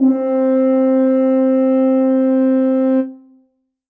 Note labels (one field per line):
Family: brass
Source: acoustic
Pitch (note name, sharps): C4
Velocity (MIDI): 127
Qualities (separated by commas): dark, reverb